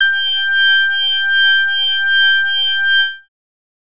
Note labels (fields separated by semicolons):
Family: bass; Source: synthesizer; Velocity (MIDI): 100; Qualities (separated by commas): bright, distorted